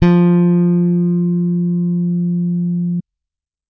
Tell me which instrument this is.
electronic bass